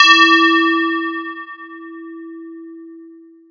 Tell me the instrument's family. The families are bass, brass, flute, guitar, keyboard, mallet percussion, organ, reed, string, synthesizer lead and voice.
mallet percussion